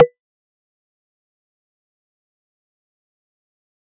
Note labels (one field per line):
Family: mallet percussion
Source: acoustic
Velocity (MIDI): 75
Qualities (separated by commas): fast decay, percussive